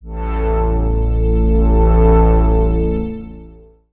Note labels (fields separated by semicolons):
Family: synthesizer lead; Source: synthesizer; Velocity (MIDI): 50; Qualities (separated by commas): bright, long release, non-linear envelope